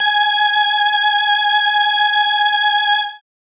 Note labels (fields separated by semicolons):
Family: keyboard; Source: synthesizer; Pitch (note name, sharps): G#5; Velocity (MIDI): 50; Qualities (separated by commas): bright